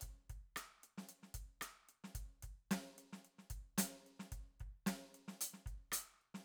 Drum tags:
funk
beat
112 BPM
4/4
closed hi-hat, snare, cross-stick, kick

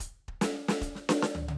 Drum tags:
punk
fill
144 BPM
4/4
closed hi-hat, snare, high tom, floor tom, kick

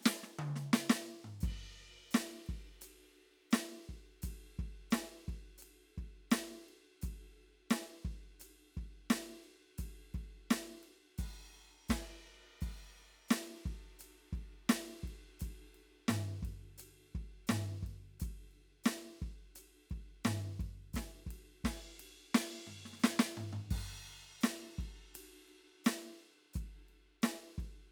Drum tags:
rock
beat
86 BPM
4/4
crash, ride, hi-hat pedal, snare, mid tom, floor tom, kick

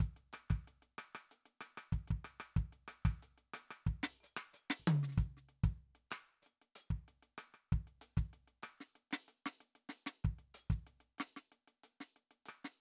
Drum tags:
Afrobeat
beat
94 BPM
4/4
closed hi-hat, open hi-hat, hi-hat pedal, snare, cross-stick, high tom, kick

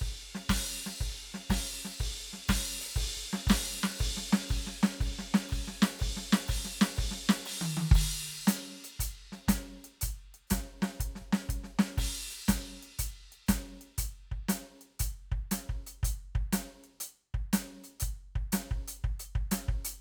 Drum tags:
rock
beat
120 BPM
4/4
crash, ride, closed hi-hat, open hi-hat, hi-hat pedal, snare, high tom, kick

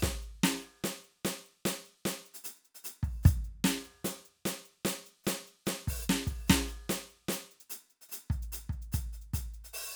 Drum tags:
Motown
beat
148 BPM
4/4
closed hi-hat, open hi-hat, hi-hat pedal, snare, kick

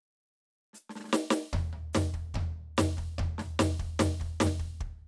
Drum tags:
hip-hop
fill
75 BPM
4/4
hi-hat pedal, snare, floor tom, kick

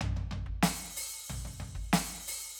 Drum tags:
funk rock
fill
92 BPM
4/4
open hi-hat, snare, high tom, floor tom, kick

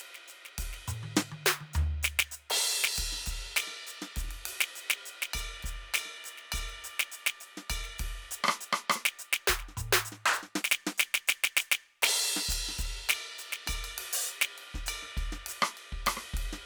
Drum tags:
Brazilian
beat
101 BPM
4/4
crash, ride, ride bell, open hi-hat, hi-hat pedal, percussion, snare, cross-stick, high tom, mid tom, floor tom, kick

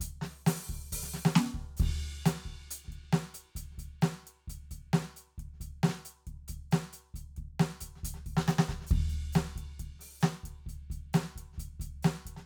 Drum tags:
rock
beat
135 BPM
4/4
crash, closed hi-hat, open hi-hat, hi-hat pedal, snare, kick

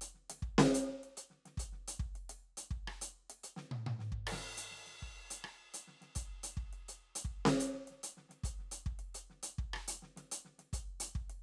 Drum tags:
Afro-Cuban
beat
105 BPM
4/4
crash, closed hi-hat, snare, cross-stick, high tom, kick

